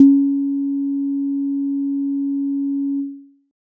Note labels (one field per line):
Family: keyboard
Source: electronic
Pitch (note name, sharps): C#4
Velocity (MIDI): 25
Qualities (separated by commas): dark